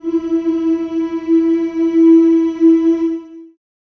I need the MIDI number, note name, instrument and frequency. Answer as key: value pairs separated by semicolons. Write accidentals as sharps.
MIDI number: 64; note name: E4; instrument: acoustic voice; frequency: 329.6 Hz